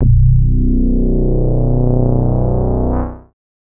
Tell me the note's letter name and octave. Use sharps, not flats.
B0